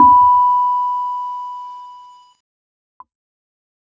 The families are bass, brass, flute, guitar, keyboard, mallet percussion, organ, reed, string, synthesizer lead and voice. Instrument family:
keyboard